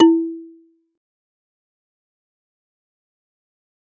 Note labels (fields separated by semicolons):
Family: mallet percussion; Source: acoustic; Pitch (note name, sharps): E4; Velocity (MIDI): 25; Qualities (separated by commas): fast decay, percussive